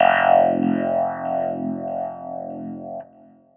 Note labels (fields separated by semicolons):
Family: keyboard; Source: electronic; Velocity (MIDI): 75